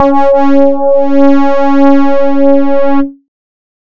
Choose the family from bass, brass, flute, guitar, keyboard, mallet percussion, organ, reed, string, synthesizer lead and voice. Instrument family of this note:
bass